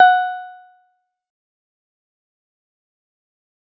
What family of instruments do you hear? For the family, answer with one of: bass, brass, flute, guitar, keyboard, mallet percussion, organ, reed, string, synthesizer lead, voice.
guitar